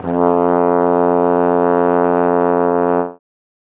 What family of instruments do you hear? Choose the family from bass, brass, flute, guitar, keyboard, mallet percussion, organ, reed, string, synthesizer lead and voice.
brass